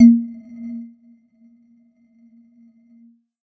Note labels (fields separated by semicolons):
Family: mallet percussion; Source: electronic; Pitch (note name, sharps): A#3; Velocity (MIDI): 50; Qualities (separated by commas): dark, non-linear envelope, percussive